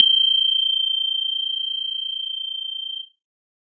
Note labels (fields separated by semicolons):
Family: synthesizer lead; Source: synthesizer; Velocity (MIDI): 25